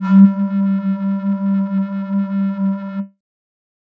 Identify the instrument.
synthesizer flute